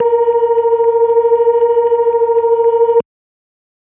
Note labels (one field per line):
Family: organ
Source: electronic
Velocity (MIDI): 127